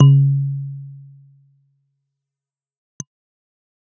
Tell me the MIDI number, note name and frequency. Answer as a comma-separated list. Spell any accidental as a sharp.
49, C#3, 138.6 Hz